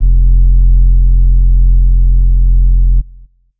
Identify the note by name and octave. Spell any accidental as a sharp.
F1